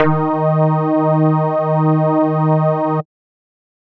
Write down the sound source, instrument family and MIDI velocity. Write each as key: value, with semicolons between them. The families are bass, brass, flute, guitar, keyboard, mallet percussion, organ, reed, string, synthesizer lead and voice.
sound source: synthesizer; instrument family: bass; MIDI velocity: 100